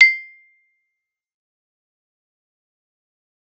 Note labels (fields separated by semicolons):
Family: mallet percussion; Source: acoustic; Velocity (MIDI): 127; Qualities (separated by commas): fast decay, percussive